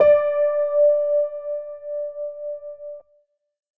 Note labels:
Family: keyboard; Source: electronic; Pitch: D5; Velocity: 75

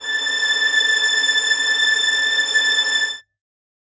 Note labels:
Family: string; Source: acoustic; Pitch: A6; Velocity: 50; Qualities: reverb

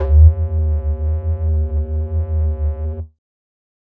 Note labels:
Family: flute; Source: synthesizer; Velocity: 50; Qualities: distorted

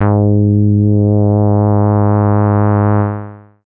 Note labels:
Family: bass; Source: synthesizer; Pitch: G#2; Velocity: 100; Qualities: distorted, long release

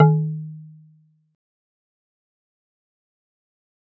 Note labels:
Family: mallet percussion; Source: acoustic; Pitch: D#3; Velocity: 50; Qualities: fast decay, percussive

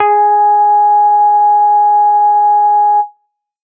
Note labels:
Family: bass; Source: synthesizer; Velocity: 50

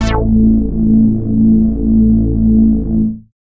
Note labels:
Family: bass; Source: synthesizer; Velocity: 100; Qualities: distorted

